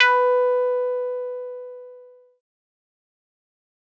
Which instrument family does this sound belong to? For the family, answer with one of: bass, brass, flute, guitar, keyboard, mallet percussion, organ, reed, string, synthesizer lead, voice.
synthesizer lead